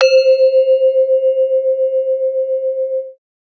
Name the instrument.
acoustic mallet percussion instrument